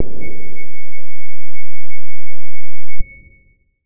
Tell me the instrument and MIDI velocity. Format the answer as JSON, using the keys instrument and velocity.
{"instrument": "electronic guitar", "velocity": 25}